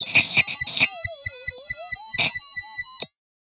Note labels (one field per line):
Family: guitar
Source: synthesizer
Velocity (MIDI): 50